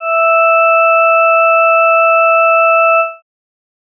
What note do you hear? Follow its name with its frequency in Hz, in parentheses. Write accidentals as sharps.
E5 (659.3 Hz)